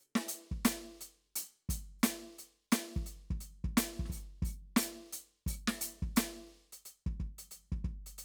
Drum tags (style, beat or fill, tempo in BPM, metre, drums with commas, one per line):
rock
beat
87 BPM
4/4
closed hi-hat, open hi-hat, hi-hat pedal, snare, kick